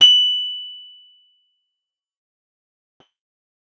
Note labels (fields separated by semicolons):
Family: guitar; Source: acoustic; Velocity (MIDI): 25; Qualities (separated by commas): bright, distorted, fast decay